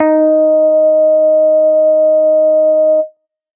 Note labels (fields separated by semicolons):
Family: bass; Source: synthesizer; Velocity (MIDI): 75